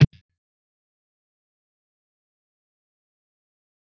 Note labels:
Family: guitar; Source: electronic; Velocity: 25; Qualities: distorted, fast decay, percussive, tempo-synced

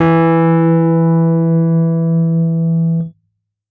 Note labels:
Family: keyboard; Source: electronic; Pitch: E3; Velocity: 127; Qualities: dark

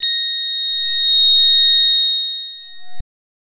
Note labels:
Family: voice; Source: synthesizer; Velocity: 100

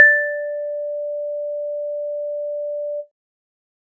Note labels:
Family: keyboard; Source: electronic; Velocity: 75

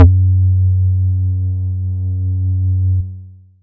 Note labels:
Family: bass; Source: synthesizer; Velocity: 25; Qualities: long release, multiphonic

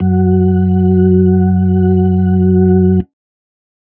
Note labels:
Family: organ; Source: electronic; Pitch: F#2; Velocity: 25

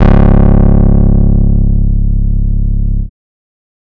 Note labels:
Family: bass; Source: synthesizer; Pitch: C#1; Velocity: 50; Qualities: distorted

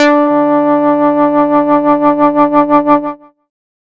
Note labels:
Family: bass; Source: synthesizer; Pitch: D4; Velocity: 75; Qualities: distorted

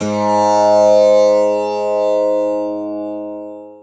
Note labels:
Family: guitar; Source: acoustic; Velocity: 100; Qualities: long release, multiphonic, reverb

